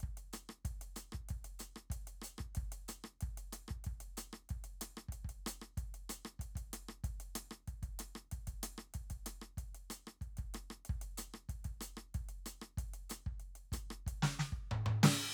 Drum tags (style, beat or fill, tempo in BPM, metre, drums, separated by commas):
Afrobeat, beat, 94 BPM, 4/4, crash, closed hi-hat, snare, cross-stick, high tom, kick